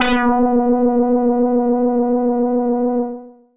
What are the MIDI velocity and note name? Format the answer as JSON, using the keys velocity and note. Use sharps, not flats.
{"velocity": 75, "note": "B3"}